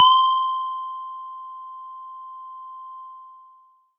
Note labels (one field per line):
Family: mallet percussion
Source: acoustic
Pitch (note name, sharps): C6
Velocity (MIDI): 100